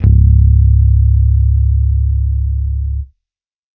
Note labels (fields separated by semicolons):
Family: bass; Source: electronic; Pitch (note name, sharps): C#1; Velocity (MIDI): 100